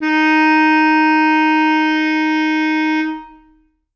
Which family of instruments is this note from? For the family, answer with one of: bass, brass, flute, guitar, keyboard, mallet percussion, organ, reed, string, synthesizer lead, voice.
reed